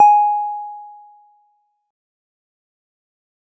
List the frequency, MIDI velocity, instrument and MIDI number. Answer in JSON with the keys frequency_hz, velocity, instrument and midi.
{"frequency_hz": 830.6, "velocity": 75, "instrument": "synthesizer guitar", "midi": 80}